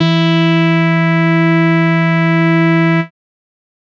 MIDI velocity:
75